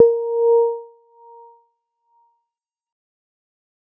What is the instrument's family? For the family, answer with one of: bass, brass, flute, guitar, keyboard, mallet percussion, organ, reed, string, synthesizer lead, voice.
mallet percussion